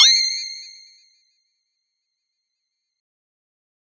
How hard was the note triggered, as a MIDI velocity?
127